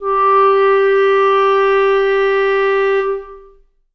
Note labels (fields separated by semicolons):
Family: reed; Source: acoustic; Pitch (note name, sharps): G4; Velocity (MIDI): 25; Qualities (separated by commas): long release, reverb